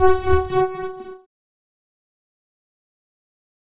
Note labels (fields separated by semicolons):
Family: keyboard; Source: electronic; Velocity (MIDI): 25; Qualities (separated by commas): distorted, fast decay, non-linear envelope